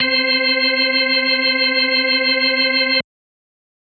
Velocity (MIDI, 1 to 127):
50